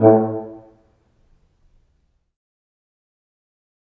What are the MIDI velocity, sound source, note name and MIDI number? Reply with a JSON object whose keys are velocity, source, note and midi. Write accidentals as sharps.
{"velocity": 25, "source": "acoustic", "note": "A2", "midi": 45}